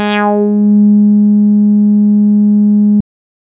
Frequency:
207.7 Hz